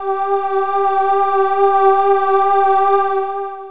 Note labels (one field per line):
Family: voice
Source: synthesizer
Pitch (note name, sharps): G4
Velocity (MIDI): 25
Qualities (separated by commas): distorted, long release